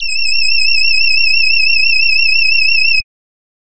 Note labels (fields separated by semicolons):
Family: voice; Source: synthesizer; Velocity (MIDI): 50; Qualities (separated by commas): bright